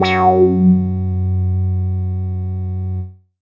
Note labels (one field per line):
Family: bass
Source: synthesizer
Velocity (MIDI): 50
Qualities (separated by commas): distorted, non-linear envelope